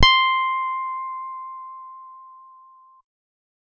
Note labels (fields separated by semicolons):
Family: guitar; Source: electronic; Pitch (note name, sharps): C6; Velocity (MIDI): 25